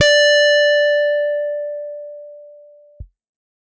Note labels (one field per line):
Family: guitar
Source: electronic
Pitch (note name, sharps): D5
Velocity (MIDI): 50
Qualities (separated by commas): bright, distorted